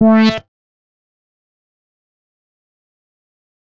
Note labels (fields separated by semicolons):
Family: bass; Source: synthesizer; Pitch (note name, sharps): A3; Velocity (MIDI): 100; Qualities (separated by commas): fast decay, percussive